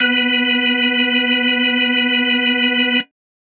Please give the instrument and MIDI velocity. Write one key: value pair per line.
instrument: electronic organ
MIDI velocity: 75